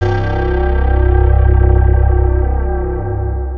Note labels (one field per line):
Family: guitar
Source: electronic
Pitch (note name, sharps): C1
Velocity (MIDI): 25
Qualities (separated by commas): long release, multiphonic, non-linear envelope